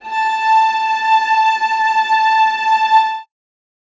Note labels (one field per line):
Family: string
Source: acoustic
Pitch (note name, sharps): A5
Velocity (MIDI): 75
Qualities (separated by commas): reverb